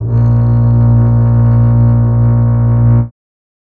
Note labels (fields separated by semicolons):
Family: string; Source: acoustic; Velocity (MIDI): 50; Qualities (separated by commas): dark, reverb